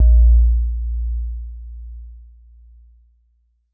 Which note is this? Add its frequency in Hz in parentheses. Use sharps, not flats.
A#1 (58.27 Hz)